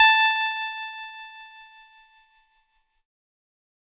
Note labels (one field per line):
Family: keyboard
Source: electronic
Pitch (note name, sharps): A5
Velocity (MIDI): 100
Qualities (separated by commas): bright, distorted